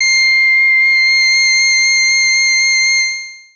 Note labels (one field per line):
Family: bass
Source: synthesizer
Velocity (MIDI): 50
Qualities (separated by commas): distorted, long release